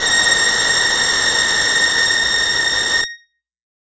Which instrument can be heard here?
electronic guitar